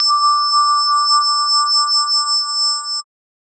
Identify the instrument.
synthesizer mallet percussion instrument